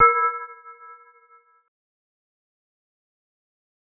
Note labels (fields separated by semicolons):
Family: mallet percussion; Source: synthesizer; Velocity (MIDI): 75; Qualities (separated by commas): fast decay, multiphonic, percussive